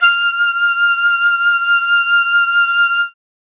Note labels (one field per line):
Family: flute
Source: acoustic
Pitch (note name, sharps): F6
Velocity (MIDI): 127